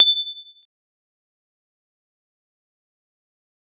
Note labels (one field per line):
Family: keyboard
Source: electronic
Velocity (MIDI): 25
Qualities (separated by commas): bright, fast decay, percussive